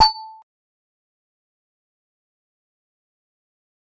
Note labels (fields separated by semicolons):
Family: mallet percussion; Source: acoustic; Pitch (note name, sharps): A5; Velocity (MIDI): 25; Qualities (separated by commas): fast decay, percussive